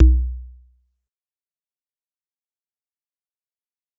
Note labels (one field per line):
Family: mallet percussion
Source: acoustic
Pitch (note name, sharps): B1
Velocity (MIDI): 127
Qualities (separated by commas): dark, fast decay, percussive